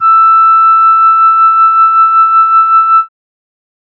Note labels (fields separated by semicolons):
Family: keyboard; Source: synthesizer; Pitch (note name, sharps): E6; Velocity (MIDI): 127; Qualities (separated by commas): bright